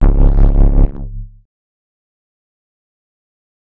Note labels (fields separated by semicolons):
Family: bass; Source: synthesizer; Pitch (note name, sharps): C#1; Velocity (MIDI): 50; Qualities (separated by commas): distorted, fast decay, multiphonic